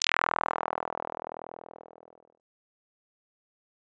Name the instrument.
synthesizer bass